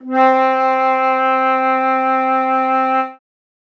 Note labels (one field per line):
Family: flute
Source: acoustic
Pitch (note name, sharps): C4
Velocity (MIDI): 127